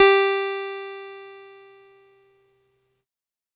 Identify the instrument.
electronic keyboard